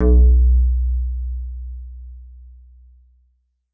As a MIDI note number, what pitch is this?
35